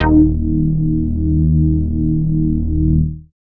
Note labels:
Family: bass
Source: synthesizer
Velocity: 50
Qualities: distorted

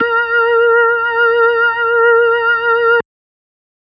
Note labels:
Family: organ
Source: electronic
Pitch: A#4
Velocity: 50

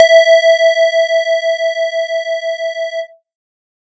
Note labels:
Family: synthesizer lead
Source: synthesizer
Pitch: E5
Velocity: 127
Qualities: distorted

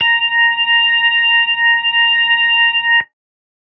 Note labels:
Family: organ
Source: electronic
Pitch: A#5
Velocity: 127

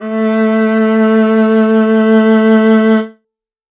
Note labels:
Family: string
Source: acoustic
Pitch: A3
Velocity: 75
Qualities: reverb

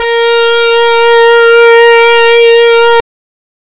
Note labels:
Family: reed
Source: synthesizer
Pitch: A#4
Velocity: 100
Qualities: distorted, non-linear envelope

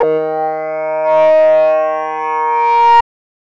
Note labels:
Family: voice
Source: synthesizer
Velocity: 127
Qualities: distorted

